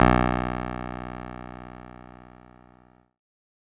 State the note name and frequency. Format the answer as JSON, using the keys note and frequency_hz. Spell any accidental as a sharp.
{"note": "B1", "frequency_hz": 61.74}